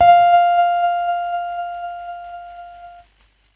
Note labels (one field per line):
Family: keyboard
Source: electronic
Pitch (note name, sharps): F5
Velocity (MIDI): 25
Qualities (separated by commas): distorted, tempo-synced